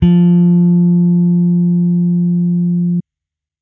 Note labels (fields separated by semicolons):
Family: bass; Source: electronic; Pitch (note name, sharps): F3; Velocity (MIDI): 50